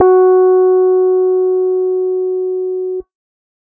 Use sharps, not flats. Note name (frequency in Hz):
F#4 (370 Hz)